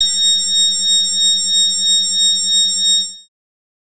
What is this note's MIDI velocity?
25